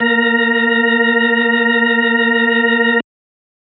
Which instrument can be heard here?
electronic organ